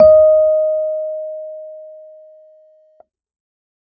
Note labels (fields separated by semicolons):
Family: keyboard; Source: electronic; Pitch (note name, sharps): D#5; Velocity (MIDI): 75